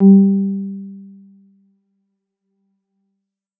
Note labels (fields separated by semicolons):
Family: keyboard; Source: electronic; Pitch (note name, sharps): G3; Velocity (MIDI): 75; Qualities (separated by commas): dark